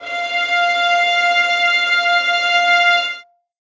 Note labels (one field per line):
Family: string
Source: acoustic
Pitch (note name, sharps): F5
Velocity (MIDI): 25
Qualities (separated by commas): reverb